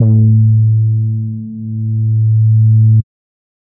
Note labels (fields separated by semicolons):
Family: bass; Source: synthesizer; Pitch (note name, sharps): A2; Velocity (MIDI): 75; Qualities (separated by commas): dark